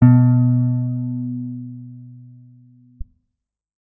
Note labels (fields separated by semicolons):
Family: guitar; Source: electronic; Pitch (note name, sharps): B2; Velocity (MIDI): 25; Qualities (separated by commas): reverb